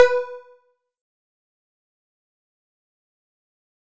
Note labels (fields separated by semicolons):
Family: bass; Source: synthesizer; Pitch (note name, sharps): B4; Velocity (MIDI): 127; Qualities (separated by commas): fast decay, percussive